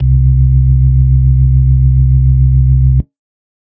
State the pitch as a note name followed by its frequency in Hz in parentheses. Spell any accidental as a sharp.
C2 (65.41 Hz)